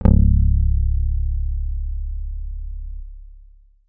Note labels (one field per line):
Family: guitar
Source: electronic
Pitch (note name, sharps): C#1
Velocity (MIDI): 50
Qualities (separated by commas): long release